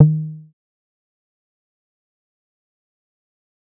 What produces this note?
synthesizer bass